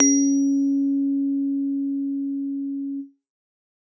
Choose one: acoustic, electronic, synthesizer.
acoustic